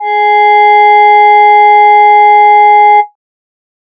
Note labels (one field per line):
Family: voice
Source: synthesizer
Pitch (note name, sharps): G#4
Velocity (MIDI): 100